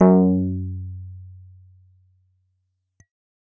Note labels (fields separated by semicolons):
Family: keyboard; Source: electronic; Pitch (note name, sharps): F#2; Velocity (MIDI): 127